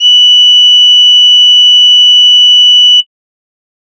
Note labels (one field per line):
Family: flute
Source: synthesizer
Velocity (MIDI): 127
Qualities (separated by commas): bright